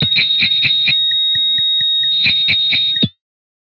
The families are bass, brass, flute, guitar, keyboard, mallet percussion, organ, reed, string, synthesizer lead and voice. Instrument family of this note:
guitar